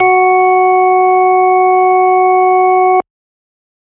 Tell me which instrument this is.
electronic organ